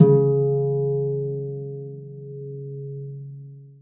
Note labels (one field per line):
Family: string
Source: acoustic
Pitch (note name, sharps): C#3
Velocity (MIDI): 25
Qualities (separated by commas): long release, reverb